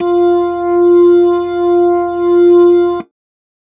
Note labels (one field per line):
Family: organ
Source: electronic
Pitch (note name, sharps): F4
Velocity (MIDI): 50